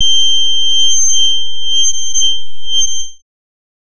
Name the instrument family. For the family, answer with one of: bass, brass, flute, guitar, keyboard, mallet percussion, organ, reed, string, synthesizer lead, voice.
bass